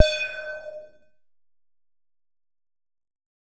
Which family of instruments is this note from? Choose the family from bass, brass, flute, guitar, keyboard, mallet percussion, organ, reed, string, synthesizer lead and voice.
bass